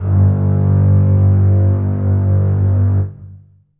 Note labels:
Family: string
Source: acoustic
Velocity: 100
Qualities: long release, reverb

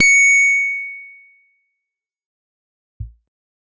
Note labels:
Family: guitar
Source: electronic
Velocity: 100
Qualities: bright, distorted, fast decay

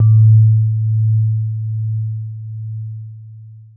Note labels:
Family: keyboard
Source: electronic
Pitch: A2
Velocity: 127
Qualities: dark, long release

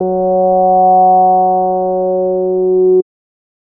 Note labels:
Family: bass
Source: synthesizer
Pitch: F#3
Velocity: 25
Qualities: distorted

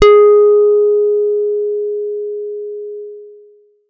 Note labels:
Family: guitar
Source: electronic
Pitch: G#4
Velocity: 25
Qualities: long release

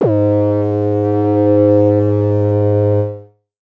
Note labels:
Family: synthesizer lead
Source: synthesizer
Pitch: G#2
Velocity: 25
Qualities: distorted, multiphonic, non-linear envelope

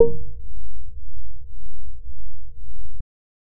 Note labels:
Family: bass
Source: synthesizer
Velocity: 25

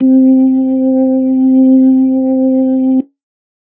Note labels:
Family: organ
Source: electronic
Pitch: C4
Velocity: 75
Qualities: dark

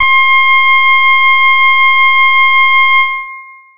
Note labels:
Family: keyboard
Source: electronic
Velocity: 50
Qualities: distorted, long release

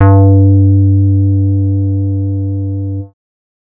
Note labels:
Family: bass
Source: synthesizer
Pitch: G2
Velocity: 100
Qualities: dark

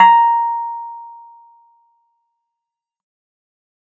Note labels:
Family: keyboard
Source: electronic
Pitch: A#5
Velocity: 100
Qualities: fast decay

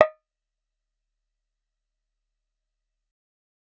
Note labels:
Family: bass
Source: synthesizer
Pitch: D#5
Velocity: 25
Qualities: fast decay, percussive

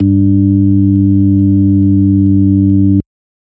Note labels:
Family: organ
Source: electronic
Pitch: G2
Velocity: 75

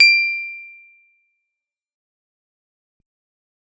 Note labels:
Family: guitar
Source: electronic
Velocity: 50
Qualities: fast decay, percussive

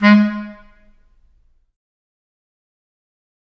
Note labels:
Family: reed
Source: acoustic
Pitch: G#3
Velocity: 75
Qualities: fast decay, percussive, reverb

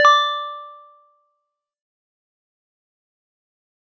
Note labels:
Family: mallet percussion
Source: acoustic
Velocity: 100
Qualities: fast decay, multiphonic

